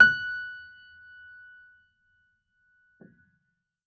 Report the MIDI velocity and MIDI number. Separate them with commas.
50, 90